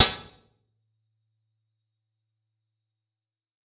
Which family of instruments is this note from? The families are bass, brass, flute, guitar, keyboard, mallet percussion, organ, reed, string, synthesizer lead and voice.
guitar